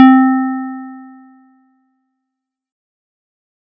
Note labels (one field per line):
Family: keyboard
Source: electronic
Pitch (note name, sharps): C4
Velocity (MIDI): 75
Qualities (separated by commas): fast decay